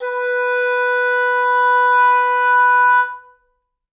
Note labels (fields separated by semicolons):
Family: reed; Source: acoustic; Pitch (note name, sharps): B4; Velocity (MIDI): 100; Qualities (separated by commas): reverb